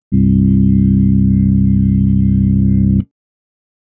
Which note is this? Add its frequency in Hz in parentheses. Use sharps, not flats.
C1 (32.7 Hz)